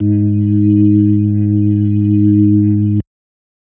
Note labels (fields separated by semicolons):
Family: organ; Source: electronic; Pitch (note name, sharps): G#2; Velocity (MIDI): 100